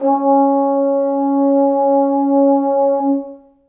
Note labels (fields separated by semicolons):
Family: brass; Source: acoustic; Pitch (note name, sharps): C#4; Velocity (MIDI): 25; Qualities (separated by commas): dark, reverb